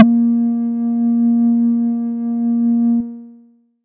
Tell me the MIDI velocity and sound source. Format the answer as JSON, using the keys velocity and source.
{"velocity": 50, "source": "synthesizer"}